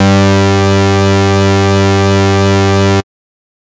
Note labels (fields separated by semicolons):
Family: bass; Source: synthesizer; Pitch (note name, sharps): G2; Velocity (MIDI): 50; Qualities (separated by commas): bright, distorted